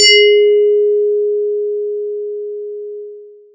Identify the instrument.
electronic mallet percussion instrument